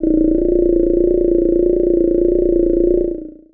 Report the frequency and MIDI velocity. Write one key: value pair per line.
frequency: 29.14 Hz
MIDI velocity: 50